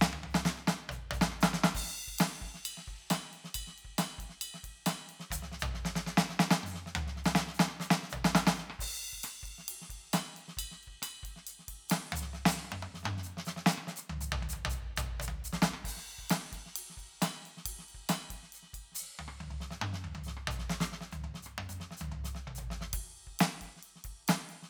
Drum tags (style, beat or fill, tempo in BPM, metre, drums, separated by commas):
rock, beat, 136 BPM, 4/4, crash, ride, ride bell, hi-hat pedal, snare, cross-stick, high tom, mid tom, floor tom, kick